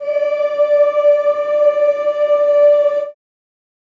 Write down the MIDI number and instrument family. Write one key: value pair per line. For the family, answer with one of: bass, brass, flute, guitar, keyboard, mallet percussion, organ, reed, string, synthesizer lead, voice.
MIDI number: 74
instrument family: voice